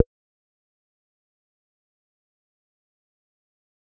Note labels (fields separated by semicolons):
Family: bass; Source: synthesizer; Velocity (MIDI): 50; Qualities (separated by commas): fast decay, percussive